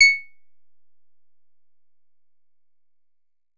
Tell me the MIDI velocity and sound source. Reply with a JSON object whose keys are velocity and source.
{"velocity": 25, "source": "synthesizer"}